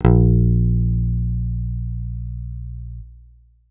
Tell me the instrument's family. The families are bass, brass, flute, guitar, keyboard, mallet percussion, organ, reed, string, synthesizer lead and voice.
guitar